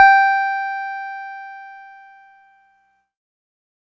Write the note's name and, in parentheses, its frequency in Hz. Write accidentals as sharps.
G5 (784 Hz)